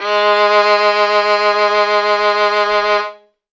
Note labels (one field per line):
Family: string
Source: acoustic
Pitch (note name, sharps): G#3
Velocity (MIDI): 75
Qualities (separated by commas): reverb